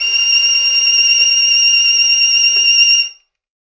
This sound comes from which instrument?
acoustic string instrument